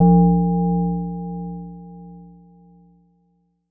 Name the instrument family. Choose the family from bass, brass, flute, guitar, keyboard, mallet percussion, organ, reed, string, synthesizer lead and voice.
mallet percussion